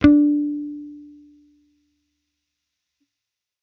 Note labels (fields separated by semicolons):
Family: bass; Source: electronic; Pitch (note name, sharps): D4; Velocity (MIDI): 50; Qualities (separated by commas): distorted